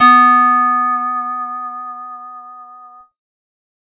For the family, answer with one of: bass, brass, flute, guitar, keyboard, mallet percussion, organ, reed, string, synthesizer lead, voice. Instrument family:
guitar